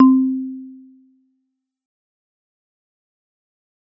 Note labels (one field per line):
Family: mallet percussion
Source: acoustic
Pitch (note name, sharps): C4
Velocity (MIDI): 25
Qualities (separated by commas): dark, fast decay